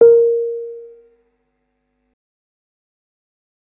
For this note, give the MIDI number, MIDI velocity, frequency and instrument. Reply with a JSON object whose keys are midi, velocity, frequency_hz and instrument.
{"midi": 70, "velocity": 25, "frequency_hz": 466.2, "instrument": "electronic keyboard"}